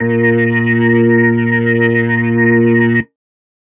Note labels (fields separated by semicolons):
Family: keyboard; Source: electronic; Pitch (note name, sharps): A#2; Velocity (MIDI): 127; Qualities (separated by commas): distorted